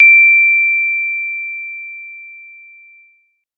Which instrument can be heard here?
acoustic mallet percussion instrument